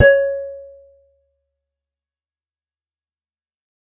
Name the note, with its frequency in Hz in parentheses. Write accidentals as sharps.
C#5 (554.4 Hz)